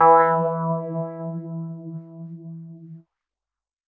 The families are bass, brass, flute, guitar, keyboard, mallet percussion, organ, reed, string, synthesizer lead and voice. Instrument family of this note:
keyboard